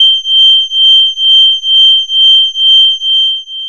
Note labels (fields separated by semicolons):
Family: bass; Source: synthesizer; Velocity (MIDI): 100; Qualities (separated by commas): long release